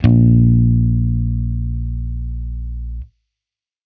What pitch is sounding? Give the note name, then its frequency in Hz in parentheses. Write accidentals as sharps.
A#1 (58.27 Hz)